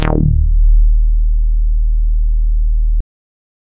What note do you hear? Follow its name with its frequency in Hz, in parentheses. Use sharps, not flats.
D#1 (38.89 Hz)